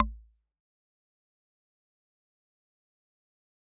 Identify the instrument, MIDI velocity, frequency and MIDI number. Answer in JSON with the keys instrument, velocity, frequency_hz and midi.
{"instrument": "acoustic mallet percussion instrument", "velocity": 75, "frequency_hz": 55, "midi": 33}